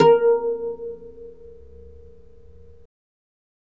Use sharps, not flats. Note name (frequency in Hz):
A#4 (466.2 Hz)